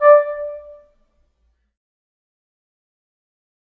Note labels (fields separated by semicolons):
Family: reed; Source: acoustic; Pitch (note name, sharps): D5; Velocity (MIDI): 25; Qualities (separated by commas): fast decay, reverb